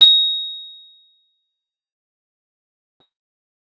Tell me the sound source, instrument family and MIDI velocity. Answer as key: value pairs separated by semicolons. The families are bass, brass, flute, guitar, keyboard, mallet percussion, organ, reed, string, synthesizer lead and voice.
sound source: acoustic; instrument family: guitar; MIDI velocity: 25